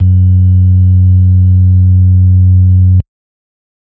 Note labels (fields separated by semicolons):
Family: organ; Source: electronic; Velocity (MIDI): 50; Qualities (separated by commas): dark